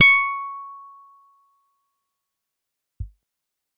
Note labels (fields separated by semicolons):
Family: guitar; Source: electronic; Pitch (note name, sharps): C#6; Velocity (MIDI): 50; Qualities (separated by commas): bright, distorted, fast decay